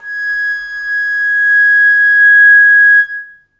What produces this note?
acoustic flute